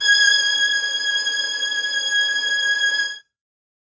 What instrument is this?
acoustic string instrument